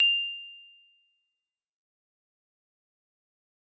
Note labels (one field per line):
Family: mallet percussion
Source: acoustic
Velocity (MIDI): 100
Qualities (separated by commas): bright, fast decay